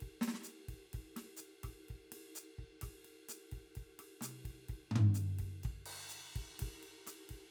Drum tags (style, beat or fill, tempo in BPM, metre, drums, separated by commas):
bossa nova, beat, 127 BPM, 4/4, crash, ride, ride bell, hi-hat pedal, snare, cross-stick, mid tom, floor tom, kick